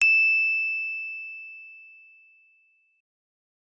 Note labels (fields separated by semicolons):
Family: keyboard; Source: electronic; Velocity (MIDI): 50; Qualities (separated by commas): bright